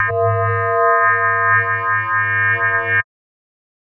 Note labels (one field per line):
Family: mallet percussion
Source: synthesizer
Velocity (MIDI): 100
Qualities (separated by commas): multiphonic, non-linear envelope